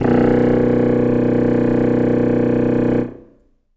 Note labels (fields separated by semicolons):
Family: reed; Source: acoustic; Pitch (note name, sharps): B0; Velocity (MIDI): 25; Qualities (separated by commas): reverb